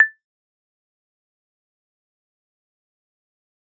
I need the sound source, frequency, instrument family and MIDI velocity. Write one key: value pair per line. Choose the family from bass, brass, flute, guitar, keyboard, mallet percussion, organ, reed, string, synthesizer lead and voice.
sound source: acoustic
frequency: 1760 Hz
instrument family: mallet percussion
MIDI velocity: 127